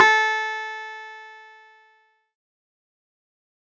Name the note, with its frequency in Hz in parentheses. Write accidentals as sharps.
A4 (440 Hz)